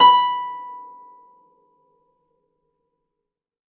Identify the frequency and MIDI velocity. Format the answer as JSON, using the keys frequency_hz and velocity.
{"frequency_hz": 987.8, "velocity": 100}